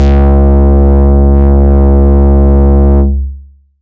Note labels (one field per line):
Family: bass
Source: synthesizer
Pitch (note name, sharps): C#2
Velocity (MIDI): 127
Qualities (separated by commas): distorted, long release, tempo-synced